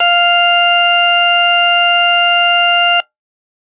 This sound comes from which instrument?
electronic organ